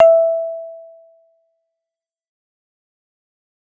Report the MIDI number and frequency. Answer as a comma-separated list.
76, 659.3 Hz